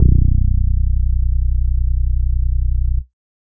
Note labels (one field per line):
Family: bass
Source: synthesizer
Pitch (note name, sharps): B0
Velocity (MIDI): 127